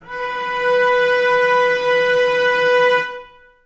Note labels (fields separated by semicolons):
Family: string; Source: acoustic; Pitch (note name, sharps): B4; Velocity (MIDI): 25; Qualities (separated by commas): reverb